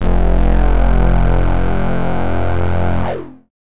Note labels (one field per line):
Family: bass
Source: synthesizer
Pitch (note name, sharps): F1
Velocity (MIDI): 50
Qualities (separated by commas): distorted